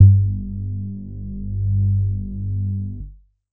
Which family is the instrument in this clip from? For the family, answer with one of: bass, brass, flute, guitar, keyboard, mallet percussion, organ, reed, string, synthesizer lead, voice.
keyboard